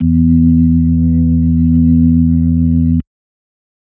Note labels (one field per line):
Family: organ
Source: electronic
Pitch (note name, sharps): E2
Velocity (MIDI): 75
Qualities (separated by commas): dark